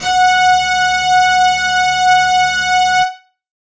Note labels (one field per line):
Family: guitar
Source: electronic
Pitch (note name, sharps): F#5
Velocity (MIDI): 25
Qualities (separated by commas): distorted